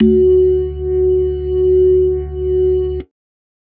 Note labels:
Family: organ; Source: electronic; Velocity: 50

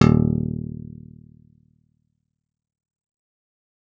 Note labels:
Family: guitar; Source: acoustic; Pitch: D#1; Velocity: 50; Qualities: fast decay, reverb

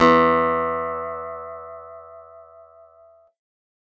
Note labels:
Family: guitar; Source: acoustic; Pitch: E2; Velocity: 25

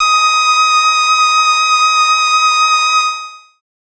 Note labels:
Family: voice; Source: synthesizer; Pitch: D#6; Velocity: 75; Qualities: bright, long release

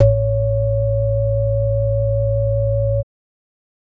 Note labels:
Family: organ; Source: electronic; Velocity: 127; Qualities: multiphonic

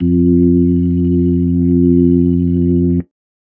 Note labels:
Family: organ; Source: electronic; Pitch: F2; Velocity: 75; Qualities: dark

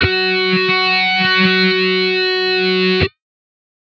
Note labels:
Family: guitar; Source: electronic; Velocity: 25; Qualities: bright, distorted

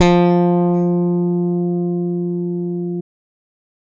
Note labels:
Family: bass; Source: electronic; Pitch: F3; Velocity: 50

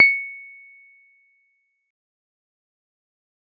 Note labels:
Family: keyboard; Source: electronic; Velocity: 25; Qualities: fast decay, percussive

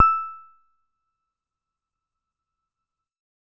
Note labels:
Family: keyboard; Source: electronic; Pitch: E6; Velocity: 25; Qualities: fast decay, percussive, reverb

